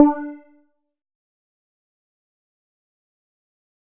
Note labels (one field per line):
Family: bass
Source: synthesizer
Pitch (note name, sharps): D4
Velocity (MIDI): 127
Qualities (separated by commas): dark, fast decay, percussive